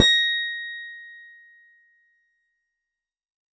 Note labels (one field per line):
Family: keyboard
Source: electronic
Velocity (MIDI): 100